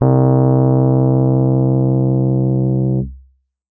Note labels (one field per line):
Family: keyboard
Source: electronic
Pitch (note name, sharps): C2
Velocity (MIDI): 127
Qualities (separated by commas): dark